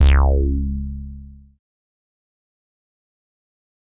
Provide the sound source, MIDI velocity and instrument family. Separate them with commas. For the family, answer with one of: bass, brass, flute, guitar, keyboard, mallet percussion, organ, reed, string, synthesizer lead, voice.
synthesizer, 75, bass